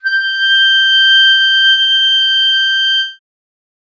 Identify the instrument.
acoustic reed instrument